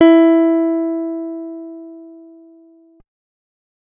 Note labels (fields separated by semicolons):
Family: guitar; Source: acoustic; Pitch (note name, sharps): E4; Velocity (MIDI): 25